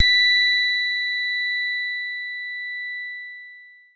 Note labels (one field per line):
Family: guitar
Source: synthesizer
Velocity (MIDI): 127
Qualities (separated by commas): bright, long release